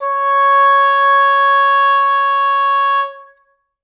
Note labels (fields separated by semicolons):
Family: reed; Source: acoustic; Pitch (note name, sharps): C#5; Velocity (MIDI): 75; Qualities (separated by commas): reverb